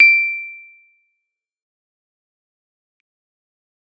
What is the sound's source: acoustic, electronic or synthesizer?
electronic